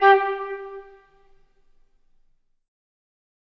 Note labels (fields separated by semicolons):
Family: flute; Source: acoustic; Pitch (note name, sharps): G4; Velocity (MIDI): 75; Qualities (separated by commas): fast decay, reverb